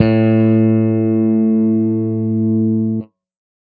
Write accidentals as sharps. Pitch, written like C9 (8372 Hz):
A2 (110 Hz)